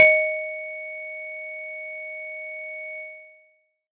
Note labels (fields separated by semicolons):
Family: mallet percussion; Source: acoustic; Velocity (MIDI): 25; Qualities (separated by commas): distorted